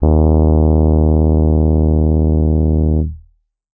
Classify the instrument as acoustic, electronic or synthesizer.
electronic